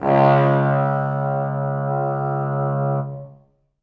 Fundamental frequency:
69.3 Hz